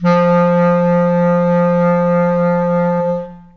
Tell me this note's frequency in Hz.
174.6 Hz